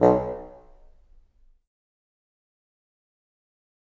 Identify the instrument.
acoustic reed instrument